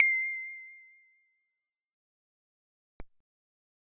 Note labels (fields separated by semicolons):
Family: bass; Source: synthesizer; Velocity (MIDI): 100; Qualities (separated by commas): fast decay